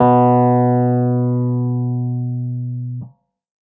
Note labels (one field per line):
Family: keyboard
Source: electronic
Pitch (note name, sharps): B2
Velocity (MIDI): 75